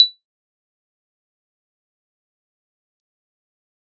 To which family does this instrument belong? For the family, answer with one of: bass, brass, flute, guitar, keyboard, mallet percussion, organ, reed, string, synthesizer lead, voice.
keyboard